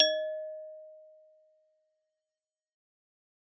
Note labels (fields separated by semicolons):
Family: mallet percussion; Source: acoustic; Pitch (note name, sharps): D#5; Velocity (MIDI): 127; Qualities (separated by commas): fast decay